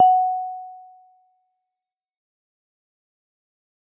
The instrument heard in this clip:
acoustic mallet percussion instrument